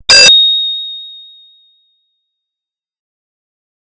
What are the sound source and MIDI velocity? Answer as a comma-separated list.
electronic, 100